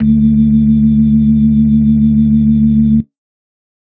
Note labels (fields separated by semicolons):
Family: organ; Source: electronic; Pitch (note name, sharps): D2; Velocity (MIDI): 50